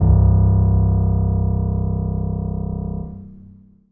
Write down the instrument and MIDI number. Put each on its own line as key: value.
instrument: acoustic keyboard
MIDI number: 24